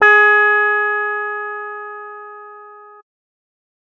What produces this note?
electronic keyboard